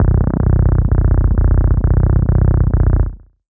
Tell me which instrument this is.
synthesizer bass